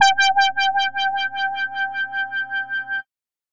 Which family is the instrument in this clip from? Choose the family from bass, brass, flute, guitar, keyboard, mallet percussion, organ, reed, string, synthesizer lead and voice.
bass